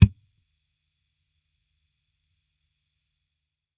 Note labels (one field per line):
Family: bass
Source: electronic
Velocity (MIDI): 25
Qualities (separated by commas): percussive